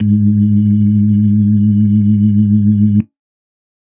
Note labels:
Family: organ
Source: electronic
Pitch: G#2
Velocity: 100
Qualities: reverb

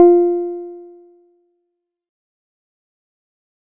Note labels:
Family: guitar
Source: synthesizer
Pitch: F4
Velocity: 50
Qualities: dark, fast decay

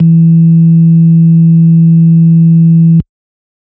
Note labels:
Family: organ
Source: electronic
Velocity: 100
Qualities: dark

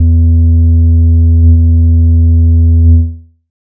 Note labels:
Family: bass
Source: synthesizer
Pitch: E2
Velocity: 50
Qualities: dark

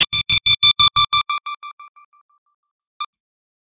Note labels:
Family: guitar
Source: electronic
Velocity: 100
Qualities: fast decay, tempo-synced

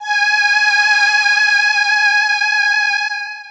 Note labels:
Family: voice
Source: synthesizer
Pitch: G#5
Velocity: 100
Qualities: bright, distorted, long release

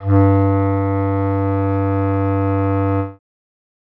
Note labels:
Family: reed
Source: acoustic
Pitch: G2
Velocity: 100

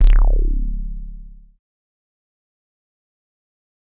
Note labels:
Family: bass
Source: synthesizer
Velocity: 75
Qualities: distorted, fast decay

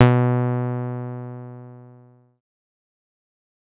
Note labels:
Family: bass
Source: synthesizer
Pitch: B2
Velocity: 25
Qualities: distorted, fast decay

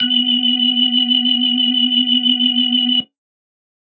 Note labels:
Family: organ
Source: electronic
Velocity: 127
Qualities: bright

